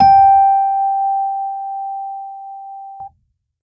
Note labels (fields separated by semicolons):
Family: keyboard; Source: electronic; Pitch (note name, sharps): G5; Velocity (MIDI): 75